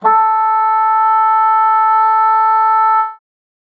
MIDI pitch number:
69